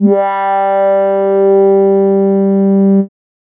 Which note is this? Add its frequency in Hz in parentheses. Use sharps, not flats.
G3 (196 Hz)